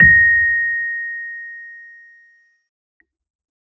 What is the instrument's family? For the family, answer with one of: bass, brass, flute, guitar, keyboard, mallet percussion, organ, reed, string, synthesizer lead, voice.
keyboard